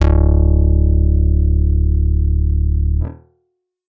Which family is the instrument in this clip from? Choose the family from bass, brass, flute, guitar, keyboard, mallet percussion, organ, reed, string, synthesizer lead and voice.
guitar